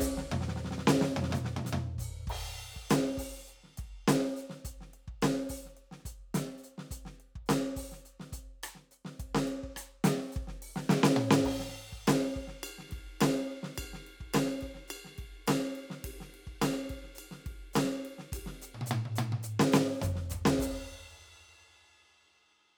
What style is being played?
rock